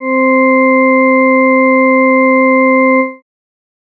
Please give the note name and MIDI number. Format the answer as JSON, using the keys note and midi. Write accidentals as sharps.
{"note": "C4", "midi": 60}